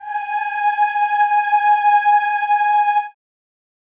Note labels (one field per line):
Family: voice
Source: acoustic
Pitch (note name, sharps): G#5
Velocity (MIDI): 75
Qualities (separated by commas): reverb